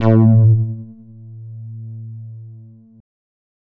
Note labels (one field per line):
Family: bass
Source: synthesizer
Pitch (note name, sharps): A2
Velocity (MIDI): 75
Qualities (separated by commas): distorted